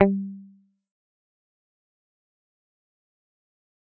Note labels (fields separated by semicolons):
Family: guitar; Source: electronic; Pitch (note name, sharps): G3; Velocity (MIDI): 50; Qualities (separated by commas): fast decay, percussive